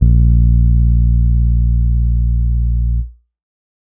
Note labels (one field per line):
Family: keyboard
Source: electronic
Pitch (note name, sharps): A#1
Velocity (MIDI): 25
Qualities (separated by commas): dark, distorted